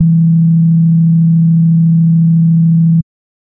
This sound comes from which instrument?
synthesizer bass